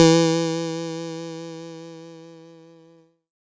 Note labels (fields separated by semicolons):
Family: keyboard; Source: electronic; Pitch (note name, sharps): E3; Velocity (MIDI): 75; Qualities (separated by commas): bright